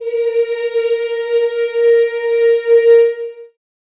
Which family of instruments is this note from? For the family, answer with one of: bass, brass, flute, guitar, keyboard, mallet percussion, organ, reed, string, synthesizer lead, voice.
voice